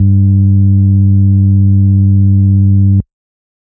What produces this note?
electronic organ